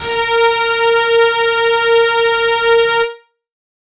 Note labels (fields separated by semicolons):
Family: guitar; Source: electronic; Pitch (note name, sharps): A#4; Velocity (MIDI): 25; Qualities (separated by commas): distorted